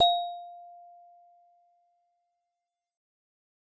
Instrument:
acoustic mallet percussion instrument